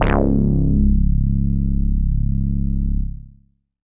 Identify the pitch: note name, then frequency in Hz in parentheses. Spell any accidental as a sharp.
C#1 (34.65 Hz)